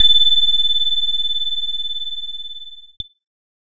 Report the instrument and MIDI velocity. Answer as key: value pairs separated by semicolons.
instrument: electronic keyboard; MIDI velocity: 75